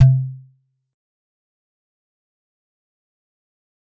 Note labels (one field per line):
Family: mallet percussion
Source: acoustic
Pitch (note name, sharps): C3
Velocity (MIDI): 50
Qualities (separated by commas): dark, fast decay, percussive